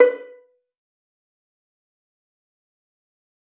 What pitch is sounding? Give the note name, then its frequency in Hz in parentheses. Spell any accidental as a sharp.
B4 (493.9 Hz)